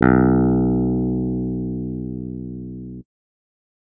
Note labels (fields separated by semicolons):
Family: keyboard; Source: electronic; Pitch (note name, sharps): B1; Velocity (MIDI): 75